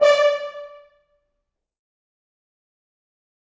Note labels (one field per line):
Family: brass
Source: acoustic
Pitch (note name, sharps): D5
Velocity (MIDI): 127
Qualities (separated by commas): fast decay, reverb